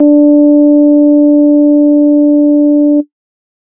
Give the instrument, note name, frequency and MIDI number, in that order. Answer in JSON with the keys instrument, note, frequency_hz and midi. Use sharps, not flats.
{"instrument": "electronic organ", "note": "D4", "frequency_hz": 293.7, "midi": 62}